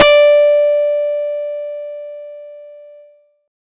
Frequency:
587.3 Hz